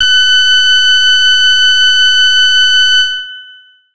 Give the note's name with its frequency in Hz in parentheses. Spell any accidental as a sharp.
F#6 (1480 Hz)